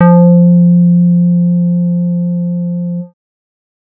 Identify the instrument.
synthesizer bass